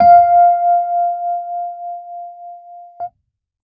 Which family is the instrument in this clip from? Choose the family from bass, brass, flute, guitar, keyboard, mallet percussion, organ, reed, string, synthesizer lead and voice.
keyboard